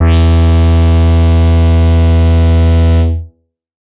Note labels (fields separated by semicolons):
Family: bass; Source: synthesizer; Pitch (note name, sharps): E2; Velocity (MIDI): 75; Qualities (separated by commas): distorted